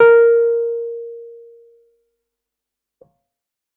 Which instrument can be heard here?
electronic keyboard